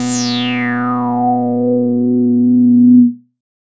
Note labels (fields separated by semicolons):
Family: bass; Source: synthesizer; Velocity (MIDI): 50; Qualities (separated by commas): bright, distorted, non-linear envelope